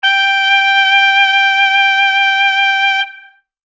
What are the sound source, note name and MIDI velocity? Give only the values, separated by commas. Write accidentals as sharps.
acoustic, G5, 127